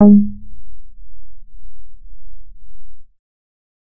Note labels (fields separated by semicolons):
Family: bass; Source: synthesizer; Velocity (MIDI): 50; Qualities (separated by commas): dark, distorted